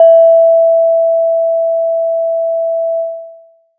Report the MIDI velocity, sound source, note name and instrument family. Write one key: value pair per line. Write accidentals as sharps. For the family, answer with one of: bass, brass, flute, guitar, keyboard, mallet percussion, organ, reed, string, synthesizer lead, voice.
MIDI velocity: 25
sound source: acoustic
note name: E5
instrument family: mallet percussion